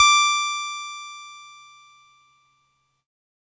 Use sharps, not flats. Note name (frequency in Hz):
D6 (1175 Hz)